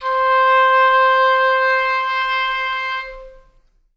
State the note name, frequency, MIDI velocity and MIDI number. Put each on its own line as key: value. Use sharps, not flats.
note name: C5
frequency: 523.3 Hz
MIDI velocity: 50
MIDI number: 72